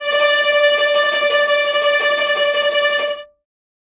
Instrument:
acoustic string instrument